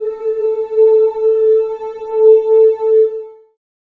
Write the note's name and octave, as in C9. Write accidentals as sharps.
A4